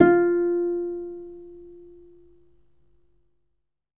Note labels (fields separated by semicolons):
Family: guitar; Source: acoustic; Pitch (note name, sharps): F4; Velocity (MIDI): 75; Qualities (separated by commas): reverb